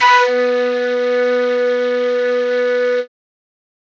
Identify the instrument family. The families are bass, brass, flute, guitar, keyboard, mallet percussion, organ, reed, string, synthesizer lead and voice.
flute